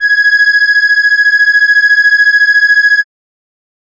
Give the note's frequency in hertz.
1661 Hz